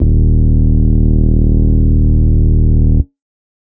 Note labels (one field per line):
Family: organ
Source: electronic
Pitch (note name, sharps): D#1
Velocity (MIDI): 100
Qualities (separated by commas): distorted